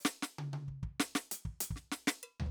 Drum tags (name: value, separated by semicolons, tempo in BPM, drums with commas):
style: rock; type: fill; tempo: 95 BPM; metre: 4/4; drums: closed hi-hat, hi-hat pedal, percussion, snare, high tom, floor tom, kick